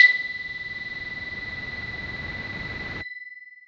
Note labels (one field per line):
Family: voice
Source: synthesizer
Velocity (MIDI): 75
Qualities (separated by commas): distorted, long release